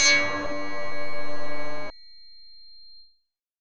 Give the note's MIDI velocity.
100